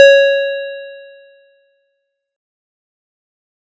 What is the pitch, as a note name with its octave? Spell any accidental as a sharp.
C#5